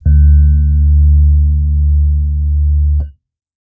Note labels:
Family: keyboard; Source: electronic; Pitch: D2; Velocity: 25; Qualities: dark

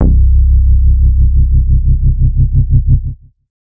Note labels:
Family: bass; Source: synthesizer; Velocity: 127; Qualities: distorted

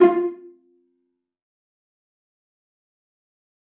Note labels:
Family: string; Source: acoustic; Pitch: F4; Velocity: 127; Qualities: fast decay, percussive, reverb

